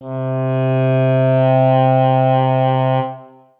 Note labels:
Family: reed; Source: acoustic; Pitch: C3; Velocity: 127; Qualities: reverb

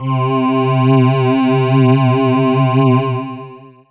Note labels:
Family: voice; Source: synthesizer; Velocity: 25; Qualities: distorted, long release

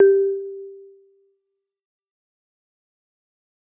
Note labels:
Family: mallet percussion; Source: acoustic; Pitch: G4; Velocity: 127; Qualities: fast decay, reverb

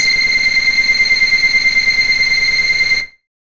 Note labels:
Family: bass; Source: synthesizer; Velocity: 100

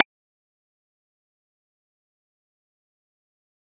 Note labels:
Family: mallet percussion; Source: electronic; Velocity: 127; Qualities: fast decay, percussive

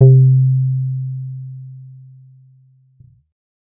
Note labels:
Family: bass; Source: synthesizer; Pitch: C3; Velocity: 25; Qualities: dark

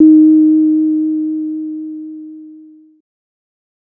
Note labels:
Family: bass; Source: synthesizer; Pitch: D#4; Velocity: 25; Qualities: distorted

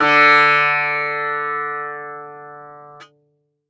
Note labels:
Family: guitar; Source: acoustic; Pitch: D3; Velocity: 75; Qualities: bright, multiphonic, reverb

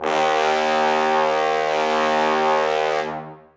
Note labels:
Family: brass; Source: acoustic; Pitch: D#2; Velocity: 127; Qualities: bright, reverb

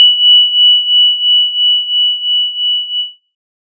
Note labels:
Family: synthesizer lead; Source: synthesizer; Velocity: 50; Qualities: bright

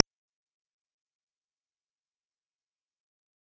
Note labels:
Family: bass; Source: synthesizer; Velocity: 75; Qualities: fast decay, percussive

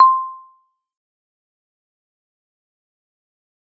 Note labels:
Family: mallet percussion; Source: acoustic; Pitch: C6; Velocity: 25; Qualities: fast decay, percussive

